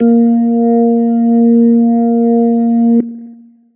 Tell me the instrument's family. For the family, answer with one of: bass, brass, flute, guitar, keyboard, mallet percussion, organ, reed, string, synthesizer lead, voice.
organ